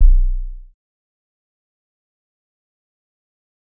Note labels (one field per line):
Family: bass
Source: synthesizer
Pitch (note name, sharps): B0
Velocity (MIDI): 25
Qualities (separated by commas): dark, fast decay, percussive